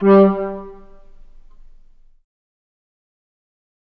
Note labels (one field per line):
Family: flute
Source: acoustic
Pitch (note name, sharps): G3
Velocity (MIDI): 100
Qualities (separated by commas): fast decay, reverb